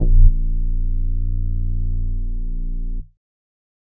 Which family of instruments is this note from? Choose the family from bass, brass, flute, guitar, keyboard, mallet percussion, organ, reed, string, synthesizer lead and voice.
flute